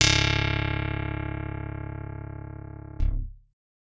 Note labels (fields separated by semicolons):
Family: guitar; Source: electronic; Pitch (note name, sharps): C#1; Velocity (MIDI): 127; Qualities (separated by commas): reverb